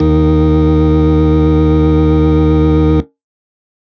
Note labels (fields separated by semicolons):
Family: organ; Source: electronic; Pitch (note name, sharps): D#2; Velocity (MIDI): 50; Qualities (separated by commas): distorted